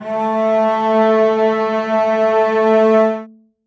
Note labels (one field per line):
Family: string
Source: acoustic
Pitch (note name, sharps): A3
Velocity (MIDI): 50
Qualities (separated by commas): reverb